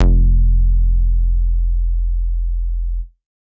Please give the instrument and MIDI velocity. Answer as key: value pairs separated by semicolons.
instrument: synthesizer bass; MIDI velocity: 50